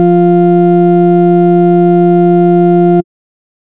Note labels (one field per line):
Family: bass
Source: synthesizer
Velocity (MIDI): 100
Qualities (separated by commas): distorted